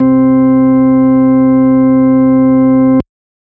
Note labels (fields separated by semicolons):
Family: organ; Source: electronic; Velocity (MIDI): 100